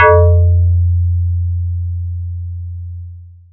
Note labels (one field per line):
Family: mallet percussion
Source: electronic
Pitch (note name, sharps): F2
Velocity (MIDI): 127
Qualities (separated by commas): long release, multiphonic